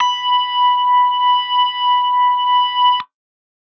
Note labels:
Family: organ; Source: electronic; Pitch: B5; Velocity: 75

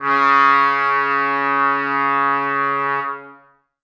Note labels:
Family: brass; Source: acoustic; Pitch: C#3; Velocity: 75; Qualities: reverb

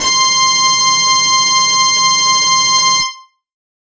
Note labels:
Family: guitar; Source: electronic; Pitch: C6; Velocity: 75; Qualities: distorted

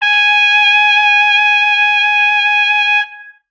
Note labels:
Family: brass; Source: acoustic; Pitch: G#5; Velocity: 127; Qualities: bright, distorted

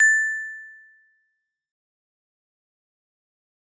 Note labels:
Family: mallet percussion; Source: acoustic; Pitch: A6; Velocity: 127; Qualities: fast decay

